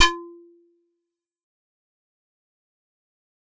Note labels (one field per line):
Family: keyboard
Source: acoustic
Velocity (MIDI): 100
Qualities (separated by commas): fast decay, percussive